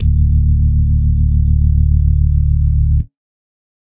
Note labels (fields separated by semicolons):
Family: organ; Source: electronic; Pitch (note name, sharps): D1; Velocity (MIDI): 25; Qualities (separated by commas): dark, reverb